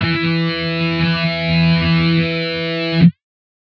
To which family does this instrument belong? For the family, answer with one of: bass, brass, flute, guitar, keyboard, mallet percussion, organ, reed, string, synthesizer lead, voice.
guitar